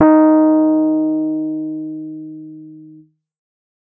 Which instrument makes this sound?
electronic keyboard